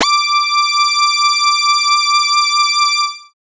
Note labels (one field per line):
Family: bass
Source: synthesizer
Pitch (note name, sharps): D6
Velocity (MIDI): 100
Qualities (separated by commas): multiphonic